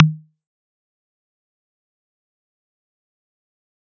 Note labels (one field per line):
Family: mallet percussion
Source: acoustic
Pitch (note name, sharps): D#3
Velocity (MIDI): 127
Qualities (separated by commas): fast decay, percussive